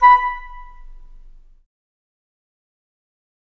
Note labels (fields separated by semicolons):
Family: flute; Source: acoustic; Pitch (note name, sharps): B5; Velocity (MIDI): 25; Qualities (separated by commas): fast decay, percussive, reverb